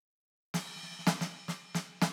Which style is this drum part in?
funk